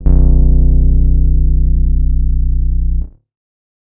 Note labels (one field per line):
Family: guitar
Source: acoustic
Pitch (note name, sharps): B0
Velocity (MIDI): 127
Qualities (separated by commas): dark